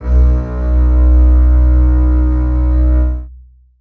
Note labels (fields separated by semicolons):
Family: string; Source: acoustic; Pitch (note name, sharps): B1; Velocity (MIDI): 127; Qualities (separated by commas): long release, reverb